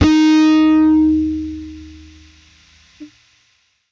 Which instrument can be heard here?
electronic bass